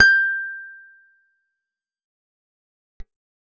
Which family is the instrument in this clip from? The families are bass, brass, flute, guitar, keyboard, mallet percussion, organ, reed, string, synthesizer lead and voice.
guitar